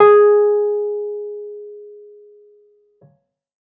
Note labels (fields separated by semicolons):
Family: keyboard; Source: electronic; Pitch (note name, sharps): G#4; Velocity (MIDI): 100